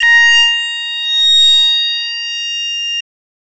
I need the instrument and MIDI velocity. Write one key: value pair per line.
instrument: synthesizer voice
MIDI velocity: 100